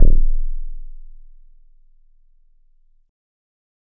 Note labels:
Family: keyboard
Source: electronic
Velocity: 75

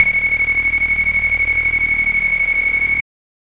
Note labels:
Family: bass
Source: synthesizer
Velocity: 25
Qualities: distorted

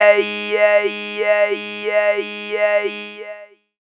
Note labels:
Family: voice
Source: synthesizer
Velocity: 100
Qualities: long release, non-linear envelope, tempo-synced

